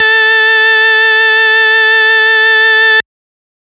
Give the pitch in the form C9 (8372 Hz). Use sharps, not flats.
A4 (440 Hz)